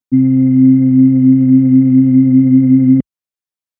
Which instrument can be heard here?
electronic organ